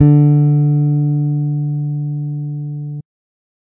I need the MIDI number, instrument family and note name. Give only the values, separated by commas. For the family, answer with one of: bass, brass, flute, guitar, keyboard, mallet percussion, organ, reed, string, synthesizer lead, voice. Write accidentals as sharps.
50, bass, D3